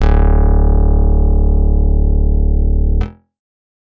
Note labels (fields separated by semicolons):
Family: guitar; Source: acoustic; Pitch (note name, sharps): D1; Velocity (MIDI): 50